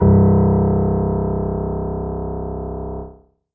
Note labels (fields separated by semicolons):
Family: keyboard; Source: acoustic; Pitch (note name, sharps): C1; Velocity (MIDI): 50; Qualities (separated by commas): reverb